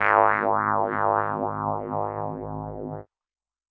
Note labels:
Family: keyboard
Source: electronic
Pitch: G#1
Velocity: 127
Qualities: distorted, non-linear envelope

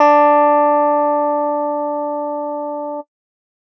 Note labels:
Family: guitar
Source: electronic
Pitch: D4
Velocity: 75

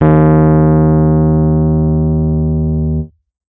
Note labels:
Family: keyboard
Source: electronic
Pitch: D#2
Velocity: 127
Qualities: distorted

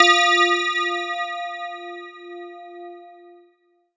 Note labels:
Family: mallet percussion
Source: electronic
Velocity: 100

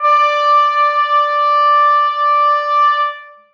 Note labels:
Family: brass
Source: acoustic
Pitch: D5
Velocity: 100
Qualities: bright, reverb

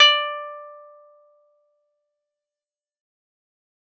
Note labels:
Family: guitar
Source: acoustic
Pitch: D5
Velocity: 100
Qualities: fast decay, percussive, reverb

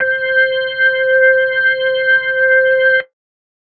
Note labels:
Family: organ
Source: electronic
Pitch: C5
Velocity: 100

